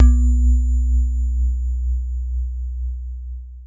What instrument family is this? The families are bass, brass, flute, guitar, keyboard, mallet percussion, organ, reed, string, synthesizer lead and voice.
mallet percussion